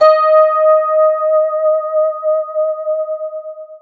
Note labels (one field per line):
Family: guitar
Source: electronic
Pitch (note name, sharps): D#5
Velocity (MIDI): 50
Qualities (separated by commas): long release, multiphonic, non-linear envelope